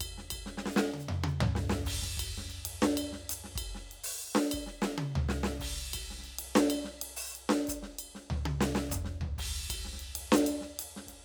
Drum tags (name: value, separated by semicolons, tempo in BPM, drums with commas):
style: Afro-Cuban; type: beat; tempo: 128 BPM; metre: 4/4; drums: crash, ride, ride bell, open hi-hat, hi-hat pedal, snare, cross-stick, high tom, mid tom, floor tom, kick